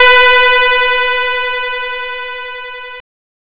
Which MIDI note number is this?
71